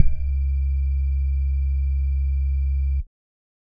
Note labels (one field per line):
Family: bass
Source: synthesizer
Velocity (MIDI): 25